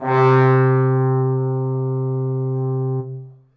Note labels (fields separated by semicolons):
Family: brass; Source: acoustic; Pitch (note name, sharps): C3; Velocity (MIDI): 75; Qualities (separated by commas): bright, reverb